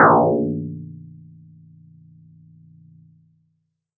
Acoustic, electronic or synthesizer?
acoustic